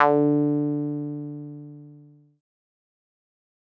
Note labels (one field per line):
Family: synthesizer lead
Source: synthesizer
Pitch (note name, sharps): D3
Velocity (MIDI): 50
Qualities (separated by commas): distorted, fast decay